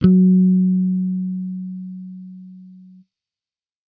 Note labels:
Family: bass; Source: electronic; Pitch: F#3; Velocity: 25

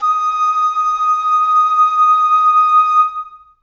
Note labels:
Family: flute; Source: acoustic; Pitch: D#6; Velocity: 127; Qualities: long release, reverb

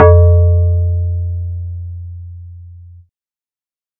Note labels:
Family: bass; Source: synthesizer; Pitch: F2; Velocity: 100

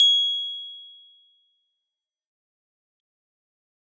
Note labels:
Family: keyboard; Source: acoustic; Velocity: 100; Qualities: bright, fast decay

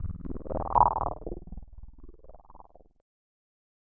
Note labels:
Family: keyboard; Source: electronic; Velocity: 75; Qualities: distorted, non-linear envelope

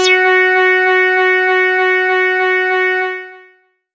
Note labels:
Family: bass; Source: synthesizer; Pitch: F#4; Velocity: 127; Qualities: distorted, long release

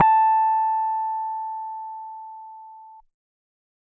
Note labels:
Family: keyboard; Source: electronic; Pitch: A5; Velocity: 127

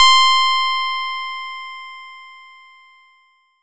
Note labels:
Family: bass; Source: synthesizer; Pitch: C6; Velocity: 100; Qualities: bright, distorted

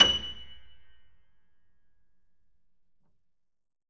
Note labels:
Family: keyboard; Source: acoustic; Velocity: 127; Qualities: reverb

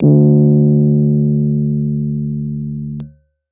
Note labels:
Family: keyboard; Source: electronic; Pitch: D2; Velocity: 100; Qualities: dark

